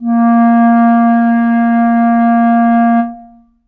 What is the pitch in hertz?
233.1 Hz